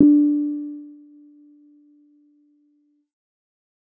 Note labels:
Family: keyboard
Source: electronic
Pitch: D4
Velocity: 25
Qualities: dark

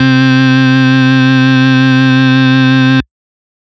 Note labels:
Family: organ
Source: electronic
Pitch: C3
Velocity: 75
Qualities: distorted

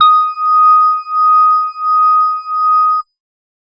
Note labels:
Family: organ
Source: electronic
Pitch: D#6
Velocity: 50

